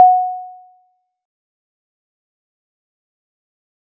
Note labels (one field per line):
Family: mallet percussion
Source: acoustic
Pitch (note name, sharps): F#5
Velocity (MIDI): 25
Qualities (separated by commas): fast decay, percussive